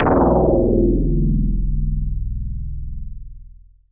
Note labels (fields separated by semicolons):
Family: synthesizer lead; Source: synthesizer; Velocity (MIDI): 75; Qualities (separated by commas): long release